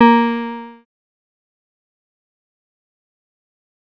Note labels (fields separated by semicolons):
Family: synthesizer lead; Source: synthesizer; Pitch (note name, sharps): A#3; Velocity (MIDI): 75; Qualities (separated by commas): distorted, fast decay